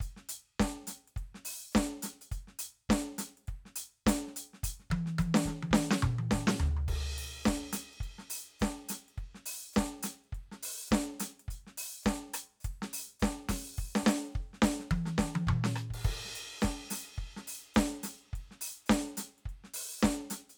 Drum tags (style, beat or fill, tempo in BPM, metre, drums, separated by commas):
soul, beat, 105 BPM, 4/4, crash, ride, closed hi-hat, open hi-hat, hi-hat pedal, snare, cross-stick, high tom, mid tom, floor tom, kick